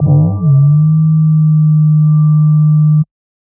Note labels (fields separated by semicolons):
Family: bass; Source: synthesizer; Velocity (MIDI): 127